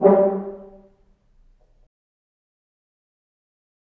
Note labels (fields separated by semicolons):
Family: brass; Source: acoustic; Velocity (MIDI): 50; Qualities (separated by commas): dark, fast decay, percussive, reverb